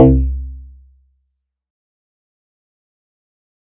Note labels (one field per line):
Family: guitar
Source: synthesizer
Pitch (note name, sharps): C2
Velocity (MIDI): 127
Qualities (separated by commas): dark, fast decay, percussive